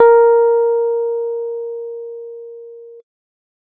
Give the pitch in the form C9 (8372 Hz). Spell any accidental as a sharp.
A#4 (466.2 Hz)